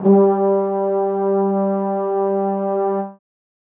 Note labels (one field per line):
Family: brass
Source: acoustic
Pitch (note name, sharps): G3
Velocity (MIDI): 25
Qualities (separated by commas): reverb